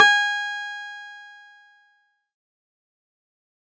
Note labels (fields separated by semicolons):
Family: keyboard; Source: electronic; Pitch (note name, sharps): G#5; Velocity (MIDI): 100; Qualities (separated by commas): distorted, fast decay